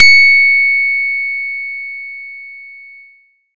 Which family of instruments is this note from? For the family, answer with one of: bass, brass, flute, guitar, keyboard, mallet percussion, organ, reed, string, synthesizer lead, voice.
guitar